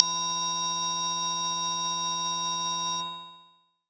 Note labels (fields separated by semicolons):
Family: bass; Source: synthesizer; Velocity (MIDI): 127; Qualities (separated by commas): multiphonic